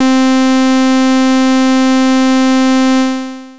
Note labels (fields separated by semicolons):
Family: bass; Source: synthesizer; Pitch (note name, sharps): C4; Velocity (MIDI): 100; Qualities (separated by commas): bright, distorted, long release